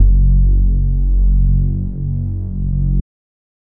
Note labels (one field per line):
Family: bass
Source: synthesizer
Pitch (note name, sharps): F#1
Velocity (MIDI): 127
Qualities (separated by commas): dark